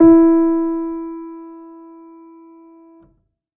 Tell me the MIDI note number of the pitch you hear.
64